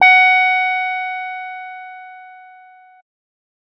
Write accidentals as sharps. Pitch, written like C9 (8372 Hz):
F#5 (740 Hz)